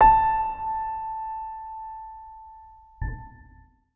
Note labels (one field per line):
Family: organ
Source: electronic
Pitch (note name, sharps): A5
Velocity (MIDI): 50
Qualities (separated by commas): reverb